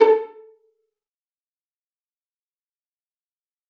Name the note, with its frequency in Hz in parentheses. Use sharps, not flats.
A4 (440 Hz)